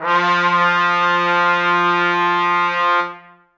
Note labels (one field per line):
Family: brass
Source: acoustic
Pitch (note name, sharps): F3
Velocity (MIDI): 127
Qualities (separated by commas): reverb